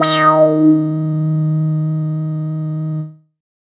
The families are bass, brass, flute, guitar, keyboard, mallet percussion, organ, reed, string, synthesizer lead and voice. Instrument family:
bass